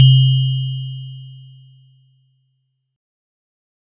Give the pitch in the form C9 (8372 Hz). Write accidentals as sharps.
C3 (130.8 Hz)